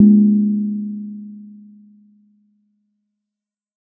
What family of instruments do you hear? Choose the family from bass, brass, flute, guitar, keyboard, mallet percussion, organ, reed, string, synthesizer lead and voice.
mallet percussion